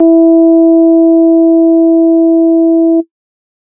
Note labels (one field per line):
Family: organ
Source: electronic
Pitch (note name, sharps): E4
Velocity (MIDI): 127